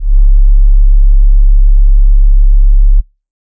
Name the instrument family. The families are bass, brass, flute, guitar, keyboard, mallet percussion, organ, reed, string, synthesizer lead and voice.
flute